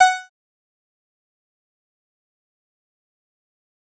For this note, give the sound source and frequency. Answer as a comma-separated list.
synthesizer, 740 Hz